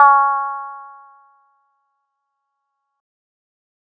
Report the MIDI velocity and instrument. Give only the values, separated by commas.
25, synthesizer guitar